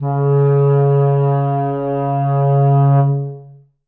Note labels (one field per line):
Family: reed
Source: acoustic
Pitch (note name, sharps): C#3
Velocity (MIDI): 75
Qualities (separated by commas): dark, long release, reverb